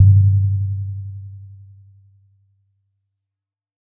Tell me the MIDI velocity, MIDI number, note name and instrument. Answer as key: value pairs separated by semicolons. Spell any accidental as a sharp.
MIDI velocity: 25; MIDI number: 43; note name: G2; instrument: acoustic mallet percussion instrument